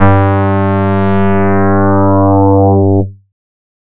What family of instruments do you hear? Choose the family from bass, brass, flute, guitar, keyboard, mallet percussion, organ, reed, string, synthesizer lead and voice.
bass